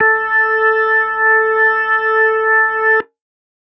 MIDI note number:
69